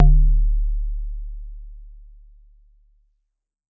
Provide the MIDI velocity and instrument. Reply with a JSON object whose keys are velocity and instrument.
{"velocity": 50, "instrument": "acoustic mallet percussion instrument"}